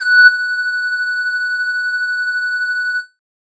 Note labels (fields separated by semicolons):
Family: flute; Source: synthesizer; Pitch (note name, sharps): F#6; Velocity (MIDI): 25; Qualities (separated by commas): distorted